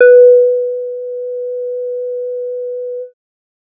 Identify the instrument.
synthesizer bass